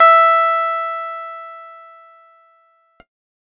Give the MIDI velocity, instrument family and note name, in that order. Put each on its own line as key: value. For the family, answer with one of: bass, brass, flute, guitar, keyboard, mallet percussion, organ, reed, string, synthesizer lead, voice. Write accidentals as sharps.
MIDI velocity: 100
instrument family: keyboard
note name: E5